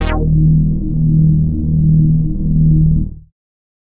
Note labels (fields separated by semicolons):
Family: bass; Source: synthesizer; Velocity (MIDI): 100; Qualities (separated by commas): distorted